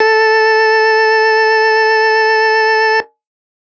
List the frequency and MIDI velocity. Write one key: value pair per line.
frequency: 440 Hz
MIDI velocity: 50